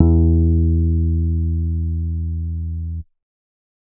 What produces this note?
synthesizer bass